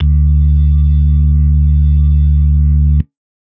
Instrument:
electronic organ